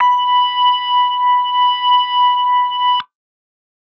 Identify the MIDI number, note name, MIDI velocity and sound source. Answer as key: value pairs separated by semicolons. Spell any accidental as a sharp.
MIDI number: 83; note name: B5; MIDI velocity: 127; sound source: electronic